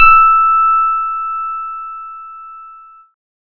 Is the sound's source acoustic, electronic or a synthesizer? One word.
electronic